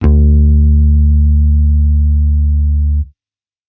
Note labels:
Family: bass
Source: electronic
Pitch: D2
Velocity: 100

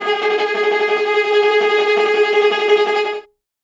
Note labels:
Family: string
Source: acoustic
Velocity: 127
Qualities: bright, non-linear envelope, reverb

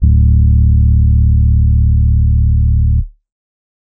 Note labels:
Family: keyboard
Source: electronic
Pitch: D1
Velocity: 50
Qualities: dark

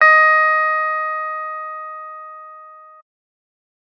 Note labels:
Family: keyboard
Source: electronic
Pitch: D#5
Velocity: 75

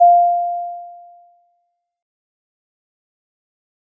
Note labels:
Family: mallet percussion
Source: acoustic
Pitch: F5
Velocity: 25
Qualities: fast decay

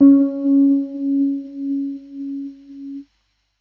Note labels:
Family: keyboard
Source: electronic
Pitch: C#4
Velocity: 50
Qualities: dark

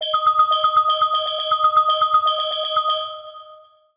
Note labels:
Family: mallet percussion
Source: synthesizer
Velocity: 127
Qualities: bright, long release, multiphonic, tempo-synced

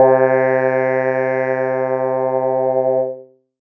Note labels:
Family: keyboard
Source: electronic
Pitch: C3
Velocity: 50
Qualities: distorted, multiphonic

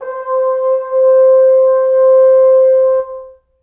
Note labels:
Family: brass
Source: acoustic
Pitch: C5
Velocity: 25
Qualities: reverb

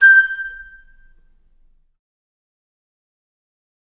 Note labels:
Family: flute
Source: acoustic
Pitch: G6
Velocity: 75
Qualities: fast decay, percussive, reverb

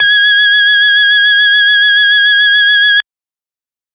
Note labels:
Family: organ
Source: electronic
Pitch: G#6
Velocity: 127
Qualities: bright

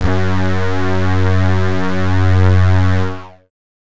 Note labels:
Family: bass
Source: synthesizer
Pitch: F#2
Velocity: 100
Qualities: bright, distorted

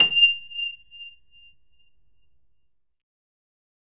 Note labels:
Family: keyboard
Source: electronic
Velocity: 100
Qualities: bright, reverb

